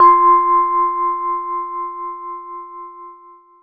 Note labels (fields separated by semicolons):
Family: keyboard; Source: electronic; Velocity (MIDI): 127; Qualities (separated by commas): reverb